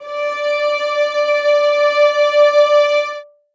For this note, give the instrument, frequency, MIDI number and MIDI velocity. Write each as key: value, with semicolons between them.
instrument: acoustic string instrument; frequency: 587.3 Hz; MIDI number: 74; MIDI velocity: 75